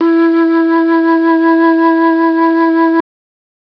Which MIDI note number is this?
64